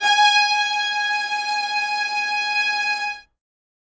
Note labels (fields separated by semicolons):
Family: string; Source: acoustic; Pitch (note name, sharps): G#5; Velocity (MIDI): 127; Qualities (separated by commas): reverb